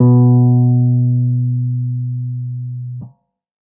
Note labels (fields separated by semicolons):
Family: keyboard; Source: electronic; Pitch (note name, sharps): B2; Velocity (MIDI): 50